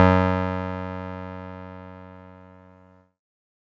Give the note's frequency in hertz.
92.5 Hz